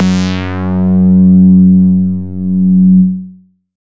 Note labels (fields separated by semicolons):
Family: bass; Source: synthesizer; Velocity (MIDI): 75; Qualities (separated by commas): bright, distorted